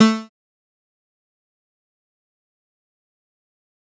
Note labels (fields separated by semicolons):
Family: bass; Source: synthesizer; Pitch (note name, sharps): A3; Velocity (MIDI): 100; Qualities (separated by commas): bright, distorted, fast decay, percussive